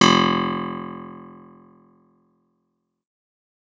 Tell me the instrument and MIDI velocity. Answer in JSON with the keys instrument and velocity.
{"instrument": "acoustic guitar", "velocity": 50}